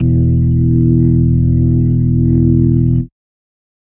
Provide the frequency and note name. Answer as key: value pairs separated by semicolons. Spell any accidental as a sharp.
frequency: 41.2 Hz; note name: E1